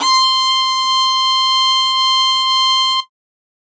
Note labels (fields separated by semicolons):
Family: string; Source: acoustic; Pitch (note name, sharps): C6; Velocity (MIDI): 100; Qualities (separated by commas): bright